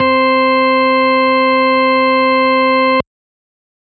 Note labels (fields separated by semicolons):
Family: organ; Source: electronic; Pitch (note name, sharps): C4; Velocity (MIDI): 25